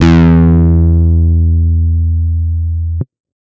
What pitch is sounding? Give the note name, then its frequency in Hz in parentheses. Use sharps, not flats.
E2 (82.41 Hz)